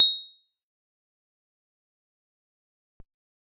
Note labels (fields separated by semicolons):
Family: guitar; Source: acoustic; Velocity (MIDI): 127; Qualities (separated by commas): bright, fast decay, percussive